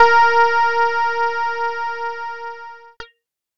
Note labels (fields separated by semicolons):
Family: keyboard; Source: electronic; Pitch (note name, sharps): A#4; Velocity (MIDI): 100; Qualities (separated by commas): distorted